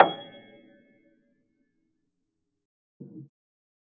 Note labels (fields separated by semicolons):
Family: keyboard; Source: acoustic; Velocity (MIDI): 25; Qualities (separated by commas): fast decay, percussive, reverb